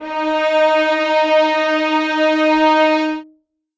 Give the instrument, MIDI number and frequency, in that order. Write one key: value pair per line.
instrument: acoustic string instrument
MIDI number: 63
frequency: 311.1 Hz